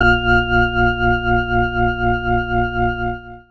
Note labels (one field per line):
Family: organ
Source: electronic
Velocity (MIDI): 50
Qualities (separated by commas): distorted